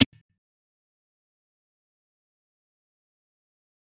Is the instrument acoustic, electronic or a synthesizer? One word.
electronic